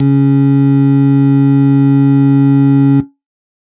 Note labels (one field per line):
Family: organ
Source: electronic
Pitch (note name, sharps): C#3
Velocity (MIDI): 127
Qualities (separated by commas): distorted